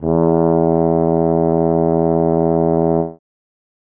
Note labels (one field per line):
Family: brass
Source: acoustic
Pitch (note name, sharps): E2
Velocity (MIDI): 127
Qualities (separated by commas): dark